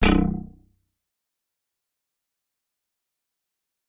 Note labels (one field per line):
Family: guitar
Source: electronic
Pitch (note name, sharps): B0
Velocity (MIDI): 127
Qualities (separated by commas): fast decay, percussive